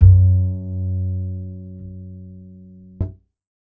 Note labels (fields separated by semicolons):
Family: bass; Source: acoustic; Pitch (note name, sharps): F#2; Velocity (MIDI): 50; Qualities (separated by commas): dark